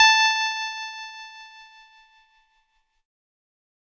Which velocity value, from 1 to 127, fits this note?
25